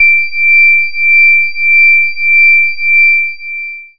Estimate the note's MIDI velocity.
75